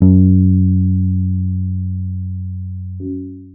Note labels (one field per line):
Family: guitar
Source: electronic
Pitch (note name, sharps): F#2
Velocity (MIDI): 25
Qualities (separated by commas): long release